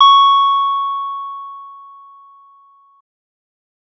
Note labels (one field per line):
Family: bass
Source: synthesizer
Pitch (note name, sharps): C#6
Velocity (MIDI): 127